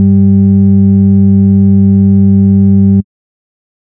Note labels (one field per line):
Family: bass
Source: synthesizer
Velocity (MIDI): 25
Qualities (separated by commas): dark, distorted